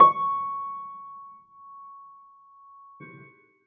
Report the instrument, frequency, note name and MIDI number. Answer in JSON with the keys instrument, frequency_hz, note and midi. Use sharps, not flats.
{"instrument": "acoustic keyboard", "frequency_hz": 1109, "note": "C#6", "midi": 85}